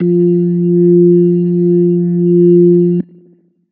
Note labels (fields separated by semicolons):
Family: organ; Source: electronic; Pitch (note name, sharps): F3; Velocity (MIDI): 25; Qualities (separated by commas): dark